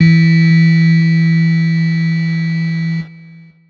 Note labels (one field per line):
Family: keyboard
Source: electronic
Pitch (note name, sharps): E3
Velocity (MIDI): 25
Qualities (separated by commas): bright, distorted, long release